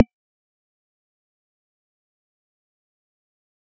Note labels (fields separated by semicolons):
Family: mallet percussion; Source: acoustic; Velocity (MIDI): 50; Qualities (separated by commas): fast decay, percussive